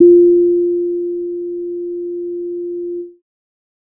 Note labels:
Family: bass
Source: synthesizer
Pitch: F4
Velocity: 100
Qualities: dark

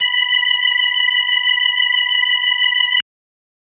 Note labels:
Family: organ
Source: electronic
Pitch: B5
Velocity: 100

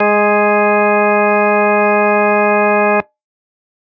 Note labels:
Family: organ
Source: electronic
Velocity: 127

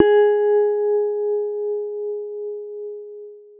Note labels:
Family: guitar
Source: electronic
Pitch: G#4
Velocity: 100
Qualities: long release, reverb

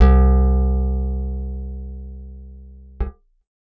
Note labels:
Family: guitar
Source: acoustic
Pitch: C2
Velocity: 100

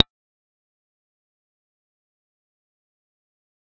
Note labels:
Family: bass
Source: synthesizer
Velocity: 100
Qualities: fast decay, percussive

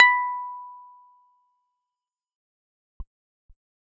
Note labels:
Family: keyboard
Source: electronic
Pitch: B5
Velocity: 127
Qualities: fast decay

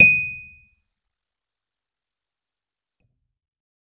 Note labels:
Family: keyboard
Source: electronic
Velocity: 50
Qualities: fast decay, percussive

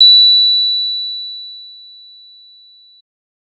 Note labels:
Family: bass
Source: synthesizer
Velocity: 127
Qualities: bright

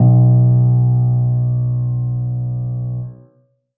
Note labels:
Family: keyboard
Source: acoustic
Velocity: 50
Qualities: dark

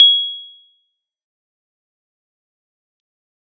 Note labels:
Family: keyboard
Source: electronic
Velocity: 127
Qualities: bright, fast decay, percussive

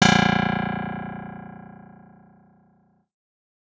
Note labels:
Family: guitar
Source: acoustic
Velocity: 25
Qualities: bright

